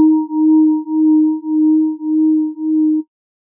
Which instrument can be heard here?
electronic organ